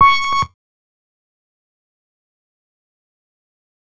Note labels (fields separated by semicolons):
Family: bass; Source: synthesizer; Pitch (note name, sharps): C#6; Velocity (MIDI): 50; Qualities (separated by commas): fast decay